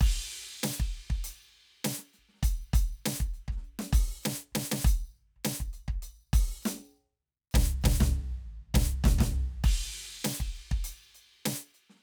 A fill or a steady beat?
beat